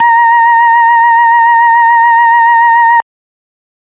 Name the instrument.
electronic organ